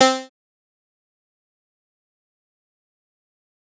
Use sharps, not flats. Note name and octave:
C4